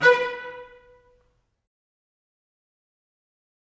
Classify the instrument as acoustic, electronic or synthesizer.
acoustic